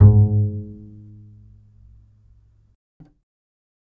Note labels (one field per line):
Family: bass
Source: electronic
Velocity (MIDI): 50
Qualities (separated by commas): reverb